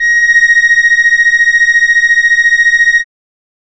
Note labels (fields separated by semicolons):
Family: keyboard; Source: acoustic; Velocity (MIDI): 25; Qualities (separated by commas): bright